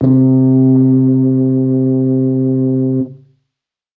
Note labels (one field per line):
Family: brass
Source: acoustic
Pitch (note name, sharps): C3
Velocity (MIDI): 25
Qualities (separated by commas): dark